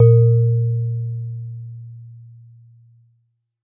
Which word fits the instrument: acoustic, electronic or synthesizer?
acoustic